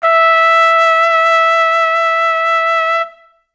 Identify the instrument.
acoustic brass instrument